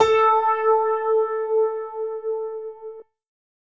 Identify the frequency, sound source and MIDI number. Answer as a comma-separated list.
440 Hz, electronic, 69